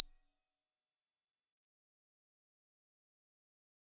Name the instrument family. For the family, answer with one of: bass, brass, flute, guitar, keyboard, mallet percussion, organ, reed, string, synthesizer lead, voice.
mallet percussion